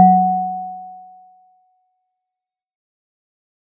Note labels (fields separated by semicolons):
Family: mallet percussion; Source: acoustic; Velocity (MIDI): 75; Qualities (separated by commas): fast decay